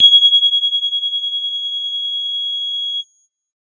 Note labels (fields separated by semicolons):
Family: bass; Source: synthesizer; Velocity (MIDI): 127; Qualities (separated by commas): bright